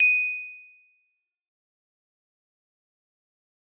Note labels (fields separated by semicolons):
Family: mallet percussion; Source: acoustic; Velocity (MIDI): 100; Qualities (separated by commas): bright, fast decay, percussive